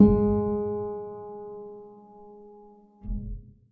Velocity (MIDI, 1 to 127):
25